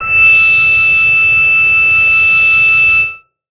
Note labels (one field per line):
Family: bass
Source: synthesizer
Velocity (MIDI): 100